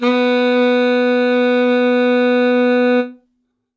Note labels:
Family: reed; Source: acoustic; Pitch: B3; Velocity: 25; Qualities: reverb

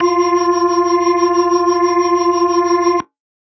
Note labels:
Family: organ; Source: electronic; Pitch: F4; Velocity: 127; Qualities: bright

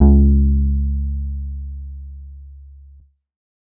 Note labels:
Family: bass; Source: synthesizer; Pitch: C#2; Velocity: 100; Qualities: dark

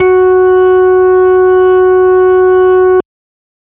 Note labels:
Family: organ; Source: electronic; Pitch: F#4; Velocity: 127

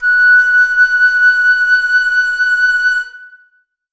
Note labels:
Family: flute; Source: acoustic; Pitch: F#6; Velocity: 127; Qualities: reverb

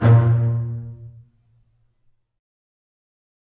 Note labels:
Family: string; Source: acoustic; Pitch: A#2; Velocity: 127; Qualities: fast decay, reverb

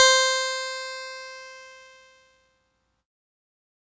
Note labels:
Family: keyboard; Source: electronic; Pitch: C5; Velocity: 100; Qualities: bright, distorted

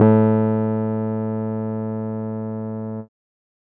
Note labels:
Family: keyboard; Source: electronic; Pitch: A2; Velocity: 50

